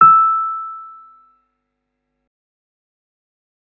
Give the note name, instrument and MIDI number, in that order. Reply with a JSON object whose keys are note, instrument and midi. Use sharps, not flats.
{"note": "E6", "instrument": "electronic keyboard", "midi": 88}